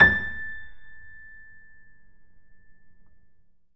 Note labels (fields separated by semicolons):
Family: keyboard; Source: acoustic; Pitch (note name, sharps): A6; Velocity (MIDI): 100; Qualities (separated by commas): reverb